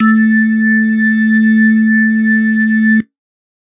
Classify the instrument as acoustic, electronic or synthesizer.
electronic